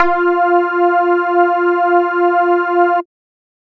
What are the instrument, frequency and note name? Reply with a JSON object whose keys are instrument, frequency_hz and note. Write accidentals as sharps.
{"instrument": "synthesizer bass", "frequency_hz": 349.2, "note": "F4"}